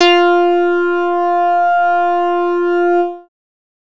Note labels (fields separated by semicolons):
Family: bass; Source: synthesizer; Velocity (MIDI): 100; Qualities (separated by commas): distorted